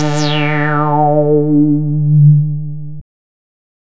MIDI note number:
50